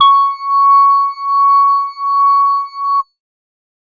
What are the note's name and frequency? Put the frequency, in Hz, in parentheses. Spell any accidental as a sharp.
C#6 (1109 Hz)